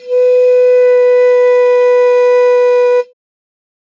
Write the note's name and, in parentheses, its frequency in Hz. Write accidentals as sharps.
B4 (493.9 Hz)